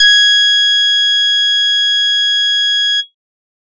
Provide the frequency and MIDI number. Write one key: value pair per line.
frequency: 1661 Hz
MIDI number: 92